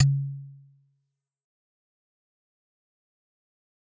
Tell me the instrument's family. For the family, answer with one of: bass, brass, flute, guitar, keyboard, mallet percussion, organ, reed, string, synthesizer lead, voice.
mallet percussion